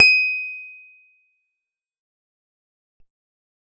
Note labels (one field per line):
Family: guitar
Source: acoustic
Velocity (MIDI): 127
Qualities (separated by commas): bright, fast decay